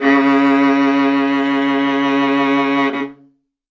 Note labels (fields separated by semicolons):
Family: string; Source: acoustic; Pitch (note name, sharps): C#3; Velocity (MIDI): 127; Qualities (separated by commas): reverb